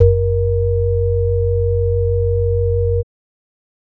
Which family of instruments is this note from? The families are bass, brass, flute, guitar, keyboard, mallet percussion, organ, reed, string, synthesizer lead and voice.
organ